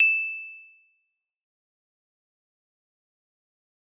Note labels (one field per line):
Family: mallet percussion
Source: acoustic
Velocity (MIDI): 100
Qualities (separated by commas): bright, fast decay, percussive